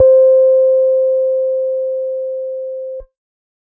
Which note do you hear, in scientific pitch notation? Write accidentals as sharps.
C5